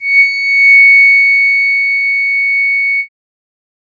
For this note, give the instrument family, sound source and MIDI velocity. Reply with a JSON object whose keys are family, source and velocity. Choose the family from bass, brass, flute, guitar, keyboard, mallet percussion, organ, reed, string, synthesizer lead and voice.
{"family": "keyboard", "source": "synthesizer", "velocity": 100}